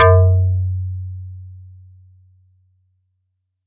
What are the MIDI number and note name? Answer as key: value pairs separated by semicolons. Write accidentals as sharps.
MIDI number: 42; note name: F#2